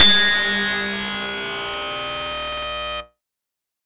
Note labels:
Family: bass; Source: synthesizer; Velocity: 100; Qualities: bright, distorted

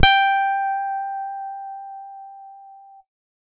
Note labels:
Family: guitar; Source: electronic; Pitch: G5; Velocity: 50

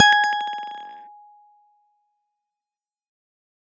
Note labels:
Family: guitar; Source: electronic; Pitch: G#5; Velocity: 100; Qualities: fast decay

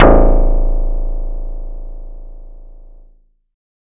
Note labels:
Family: guitar; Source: acoustic; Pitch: A0; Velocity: 75

